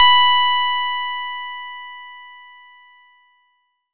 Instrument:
synthesizer bass